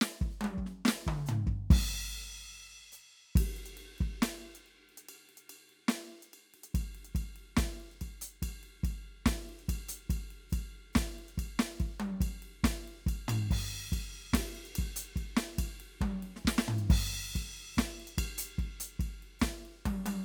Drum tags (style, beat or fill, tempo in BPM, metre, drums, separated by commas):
pop, beat, 142 BPM, 4/4, crash, ride, ride bell, closed hi-hat, hi-hat pedal, snare, high tom, mid tom, floor tom, kick